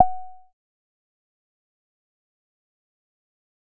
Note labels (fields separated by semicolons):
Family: bass; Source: synthesizer; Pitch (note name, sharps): F#5; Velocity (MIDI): 25; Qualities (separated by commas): fast decay, percussive